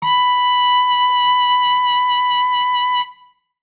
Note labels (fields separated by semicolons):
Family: brass; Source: acoustic; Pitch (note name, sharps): B5; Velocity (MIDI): 75